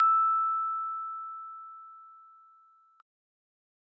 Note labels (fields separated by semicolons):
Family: keyboard; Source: acoustic; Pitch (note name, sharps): E6; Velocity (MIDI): 25